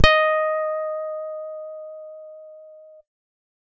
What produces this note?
electronic guitar